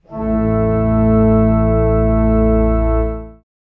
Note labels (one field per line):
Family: organ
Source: acoustic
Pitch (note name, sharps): A1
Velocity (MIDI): 127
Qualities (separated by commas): dark, reverb